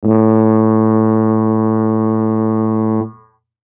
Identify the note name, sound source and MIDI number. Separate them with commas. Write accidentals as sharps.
A2, acoustic, 45